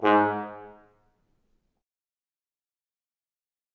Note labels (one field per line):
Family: brass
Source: acoustic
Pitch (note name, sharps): G#2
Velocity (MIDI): 75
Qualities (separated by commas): fast decay, reverb